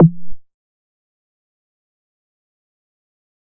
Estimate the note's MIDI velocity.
25